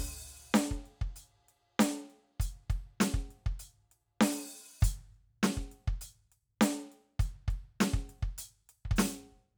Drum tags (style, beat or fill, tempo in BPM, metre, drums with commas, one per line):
Latin funk
beat
100 BPM
4/4
crash, closed hi-hat, open hi-hat, hi-hat pedal, snare, kick